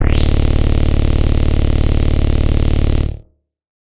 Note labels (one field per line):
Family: bass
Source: synthesizer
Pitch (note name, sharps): D0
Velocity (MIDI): 100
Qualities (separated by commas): distorted